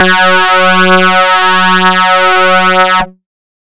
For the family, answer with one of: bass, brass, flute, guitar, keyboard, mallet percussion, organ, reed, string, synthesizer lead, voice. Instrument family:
bass